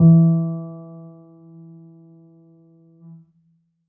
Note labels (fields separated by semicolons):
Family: keyboard; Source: acoustic; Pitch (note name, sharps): E3; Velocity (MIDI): 25; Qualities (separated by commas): dark